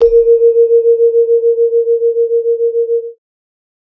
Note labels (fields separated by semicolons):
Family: mallet percussion; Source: acoustic; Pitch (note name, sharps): A#4; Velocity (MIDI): 50; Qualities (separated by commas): multiphonic